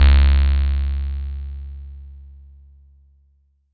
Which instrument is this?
synthesizer bass